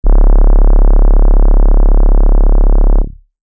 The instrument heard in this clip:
electronic keyboard